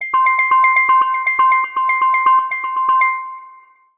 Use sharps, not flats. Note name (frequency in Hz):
C6 (1047 Hz)